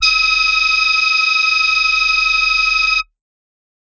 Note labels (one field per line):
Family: voice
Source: synthesizer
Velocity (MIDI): 100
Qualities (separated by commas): multiphonic